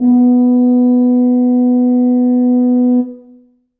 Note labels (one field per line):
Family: brass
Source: acoustic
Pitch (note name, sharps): B3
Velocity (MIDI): 100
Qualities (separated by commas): dark, reverb